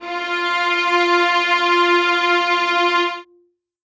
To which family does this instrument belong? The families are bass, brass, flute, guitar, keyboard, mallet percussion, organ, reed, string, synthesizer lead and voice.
string